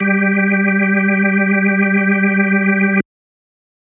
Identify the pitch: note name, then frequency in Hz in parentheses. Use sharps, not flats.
G3 (196 Hz)